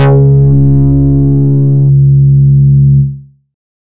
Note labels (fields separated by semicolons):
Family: bass; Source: synthesizer; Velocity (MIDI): 75; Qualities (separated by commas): distorted